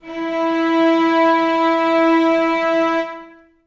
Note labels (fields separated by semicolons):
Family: string; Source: acoustic; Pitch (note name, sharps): E4; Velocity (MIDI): 50; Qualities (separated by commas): reverb